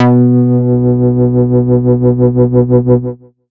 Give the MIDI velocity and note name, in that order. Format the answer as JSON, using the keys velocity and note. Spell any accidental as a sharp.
{"velocity": 127, "note": "B2"}